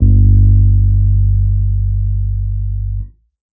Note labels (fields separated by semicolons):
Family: keyboard; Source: electronic; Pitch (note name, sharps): G1; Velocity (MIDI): 75; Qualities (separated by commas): dark, distorted